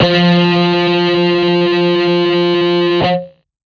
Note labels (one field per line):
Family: guitar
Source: electronic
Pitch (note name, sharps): F3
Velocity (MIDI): 127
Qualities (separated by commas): distorted